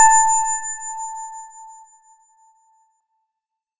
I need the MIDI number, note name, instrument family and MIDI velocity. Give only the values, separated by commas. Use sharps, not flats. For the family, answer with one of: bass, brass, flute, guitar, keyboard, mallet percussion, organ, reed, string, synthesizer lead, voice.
81, A5, organ, 50